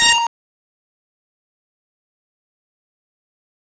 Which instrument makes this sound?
synthesizer bass